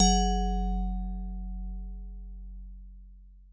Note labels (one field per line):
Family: mallet percussion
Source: acoustic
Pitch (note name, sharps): F#1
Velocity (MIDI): 127